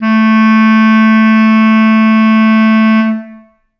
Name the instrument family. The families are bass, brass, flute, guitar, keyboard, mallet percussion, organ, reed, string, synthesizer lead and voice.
reed